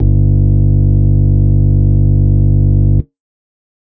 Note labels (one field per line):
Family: organ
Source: electronic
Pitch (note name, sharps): G1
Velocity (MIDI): 75